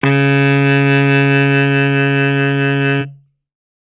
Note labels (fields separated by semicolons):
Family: reed; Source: acoustic; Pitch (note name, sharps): C#3; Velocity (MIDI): 50